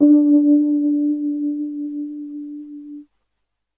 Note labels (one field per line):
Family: keyboard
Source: electronic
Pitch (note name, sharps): D4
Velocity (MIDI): 50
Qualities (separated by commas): dark